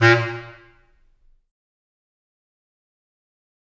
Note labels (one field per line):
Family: reed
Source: acoustic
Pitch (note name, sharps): A#2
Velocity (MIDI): 127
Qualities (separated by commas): fast decay, percussive, reverb